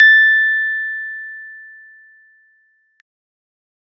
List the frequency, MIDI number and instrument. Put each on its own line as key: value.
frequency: 1760 Hz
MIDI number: 93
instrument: electronic keyboard